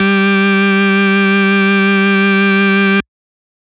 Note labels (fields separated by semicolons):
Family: organ; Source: electronic; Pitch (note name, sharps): G3; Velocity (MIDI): 75; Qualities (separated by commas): distorted